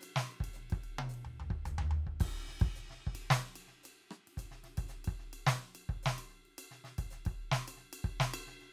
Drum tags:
Afro-Cuban rumba, beat, 110 BPM, 4/4, crash, ride, ride bell, hi-hat pedal, snare, cross-stick, high tom, floor tom, kick

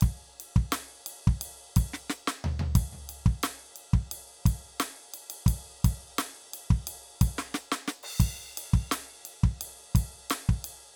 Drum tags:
rock, beat, 88 BPM, 4/4, crash, ride, snare, floor tom, kick

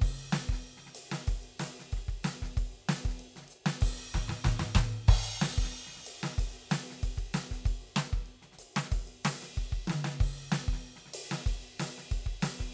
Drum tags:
Afrobeat, beat, 94 BPM, 4/4, crash, hi-hat pedal, snare, high tom, mid tom, kick

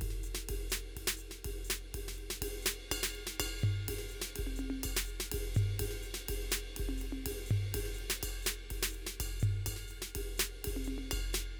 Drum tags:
calypso, beat, 124 BPM, 4/4, ride, ride bell, hi-hat pedal, snare, high tom, floor tom, kick

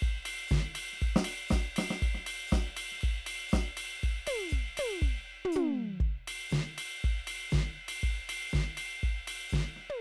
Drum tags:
disco, beat, 120 BPM, 4/4, ride, hi-hat pedal, snare, high tom, floor tom, kick

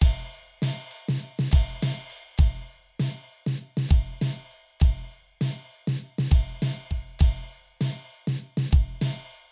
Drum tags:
rock, beat, 100 BPM, 4/4, ride, ride bell, snare, floor tom, kick

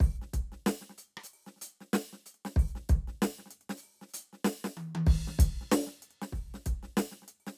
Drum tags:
rock, beat, 95 BPM, 4/4, crash, closed hi-hat, open hi-hat, hi-hat pedal, snare, cross-stick, high tom, kick

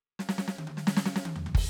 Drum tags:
Motown, fill, 148 BPM, 4/4, crash, snare, high tom, floor tom, kick

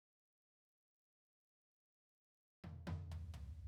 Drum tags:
indie rock, fill, 63 BPM, 4/4, mid tom, floor tom

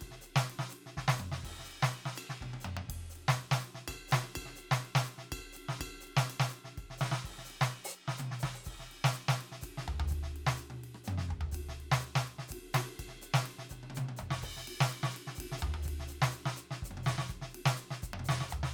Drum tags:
Latin, beat, 125 BPM, 3/4, crash, ride, ride bell, open hi-hat, hi-hat pedal, snare, cross-stick, high tom, mid tom, floor tom, kick

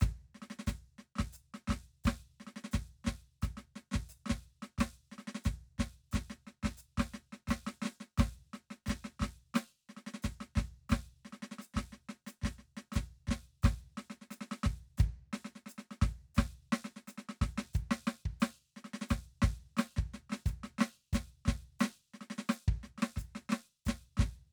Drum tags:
march, beat, 176 BPM, 4/4, hi-hat pedal, snare, kick

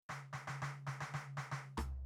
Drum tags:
samba, fill, 116 BPM, 4/4, snare, cross-stick, high tom, floor tom

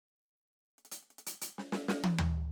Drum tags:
rock, fill, 95 BPM, 4/4, closed hi-hat, snare, high tom, floor tom

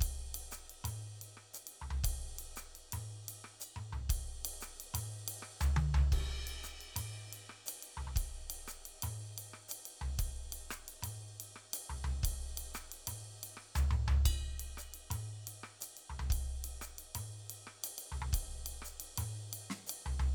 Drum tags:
Latin, beat, 118 BPM, 4/4, ride, ride bell, hi-hat pedal, snare, cross-stick, high tom, mid tom, floor tom, kick

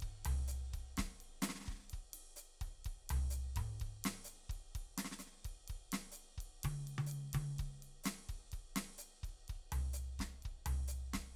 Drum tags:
bossa nova, beat, 127 BPM, 4/4, ride, hi-hat pedal, snare, high tom, mid tom, floor tom, kick

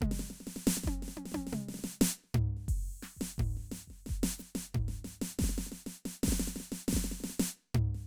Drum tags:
samba, beat, 89 BPM, 4/4, crash, hi-hat pedal, snare, high tom, mid tom, floor tom, kick

